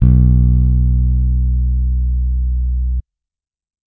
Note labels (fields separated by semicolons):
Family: bass; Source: electronic; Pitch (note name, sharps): B1; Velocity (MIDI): 75